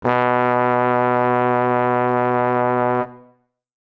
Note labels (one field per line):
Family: brass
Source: acoustic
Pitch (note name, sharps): B2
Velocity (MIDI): 100